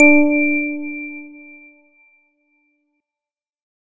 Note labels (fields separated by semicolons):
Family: organ; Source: electronic; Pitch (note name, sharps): D4; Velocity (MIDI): 50